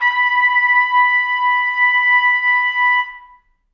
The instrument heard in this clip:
acoustic brass instrument